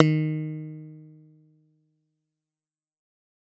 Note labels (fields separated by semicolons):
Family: bass; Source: synthesizer; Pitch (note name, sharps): D#3; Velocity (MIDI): 75; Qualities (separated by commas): fast decay